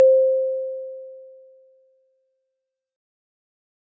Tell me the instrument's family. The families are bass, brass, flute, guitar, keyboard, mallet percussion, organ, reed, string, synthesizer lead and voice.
mallet percussion